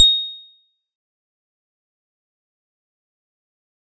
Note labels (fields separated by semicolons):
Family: mallet percussion; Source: acoustic; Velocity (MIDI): 75; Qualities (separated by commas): bright, fast decay, percussive